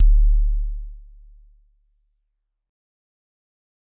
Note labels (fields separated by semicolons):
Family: mallet percussion; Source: acoustic; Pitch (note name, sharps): D1; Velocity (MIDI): 75; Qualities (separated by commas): dark, fast decay